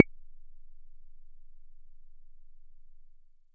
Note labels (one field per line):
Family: bass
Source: synthesizer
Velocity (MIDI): 100